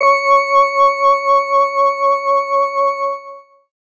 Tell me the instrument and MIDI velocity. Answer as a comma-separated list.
electronic organ, 25